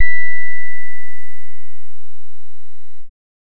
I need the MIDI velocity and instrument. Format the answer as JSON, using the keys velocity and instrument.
{"velocity": 75, "instrument": "synthesizer bass"}